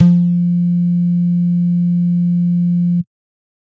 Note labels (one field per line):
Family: bass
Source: synthesizer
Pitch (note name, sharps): F3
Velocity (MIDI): 127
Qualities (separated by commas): bright, distorted